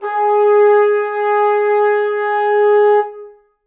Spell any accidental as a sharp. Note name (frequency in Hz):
G#4 (415.3 Hz)